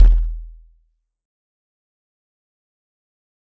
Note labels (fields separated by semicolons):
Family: mallet percussion; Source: acoustic; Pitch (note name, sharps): E1; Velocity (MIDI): 75; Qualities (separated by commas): fast decay, percussive